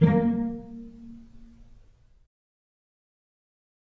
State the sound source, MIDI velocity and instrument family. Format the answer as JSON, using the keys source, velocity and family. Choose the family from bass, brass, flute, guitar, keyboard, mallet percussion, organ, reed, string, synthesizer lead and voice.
{"source": "acoustic", "velocity": 25, "family": "string"}